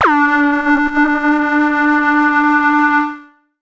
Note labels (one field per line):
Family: synthesizer lead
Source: synthesizer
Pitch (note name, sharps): D4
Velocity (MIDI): 25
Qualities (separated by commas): distorted, multiphonic, non-linear envelope